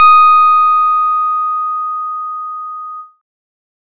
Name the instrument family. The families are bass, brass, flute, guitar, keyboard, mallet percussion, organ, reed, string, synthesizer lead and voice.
bass